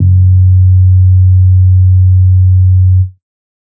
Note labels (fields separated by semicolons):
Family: bass; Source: synthesizer; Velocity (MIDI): 25; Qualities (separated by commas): dark